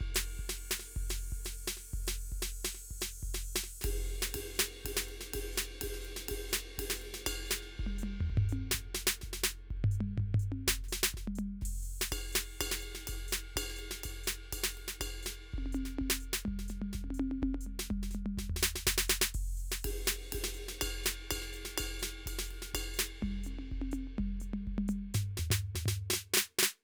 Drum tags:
calypso
beat
124 BPM
4/4
crash, ride, ride bell, hi-hat pedal, snare, high tom, mid tom, floor tom, kick

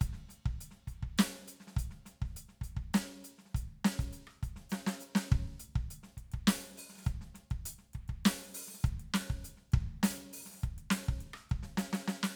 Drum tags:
rock
beat
102 BPM
3/4
closed hi-hat, open hi-hat, hi-hat pedal, snare, cross-stick, kick

